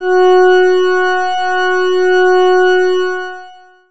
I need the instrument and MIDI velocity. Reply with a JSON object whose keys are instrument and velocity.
{"instrument": "electronic organ", "velocity": 25}